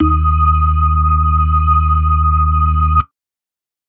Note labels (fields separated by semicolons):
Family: organ; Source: electronic; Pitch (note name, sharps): D#2; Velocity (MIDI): 50